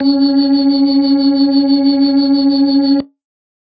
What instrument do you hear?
electronic organ